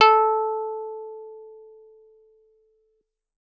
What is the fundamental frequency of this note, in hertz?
440 Hz